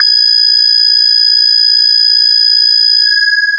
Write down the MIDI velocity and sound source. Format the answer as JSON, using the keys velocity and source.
{"velocity": 100, "source": "synthesizer"}